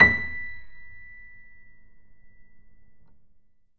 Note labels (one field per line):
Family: keyboard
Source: acoustic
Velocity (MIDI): 75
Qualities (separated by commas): reverb